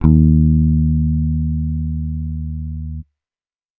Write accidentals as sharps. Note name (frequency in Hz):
D#2 (77.78 Hz)